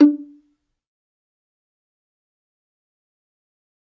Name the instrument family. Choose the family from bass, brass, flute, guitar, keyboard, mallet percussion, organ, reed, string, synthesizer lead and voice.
string